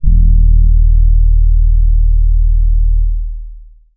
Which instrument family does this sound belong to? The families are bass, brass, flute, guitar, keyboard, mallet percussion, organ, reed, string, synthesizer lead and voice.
keyboard